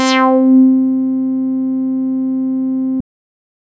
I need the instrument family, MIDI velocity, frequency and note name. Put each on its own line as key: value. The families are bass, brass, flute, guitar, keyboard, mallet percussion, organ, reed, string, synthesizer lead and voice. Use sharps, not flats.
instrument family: bass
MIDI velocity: 100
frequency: 261.6 Hz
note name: C4